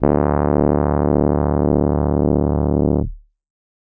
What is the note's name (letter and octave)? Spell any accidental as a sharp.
D1